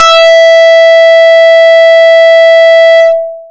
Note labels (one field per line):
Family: bass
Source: synthesizer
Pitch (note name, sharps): E5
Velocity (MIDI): 127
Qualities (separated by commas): bright, distorted, long release